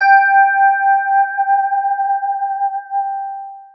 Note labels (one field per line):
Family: guitar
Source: electronic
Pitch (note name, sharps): G5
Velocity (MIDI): 25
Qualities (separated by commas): long release, multiphonic, non-linear envelope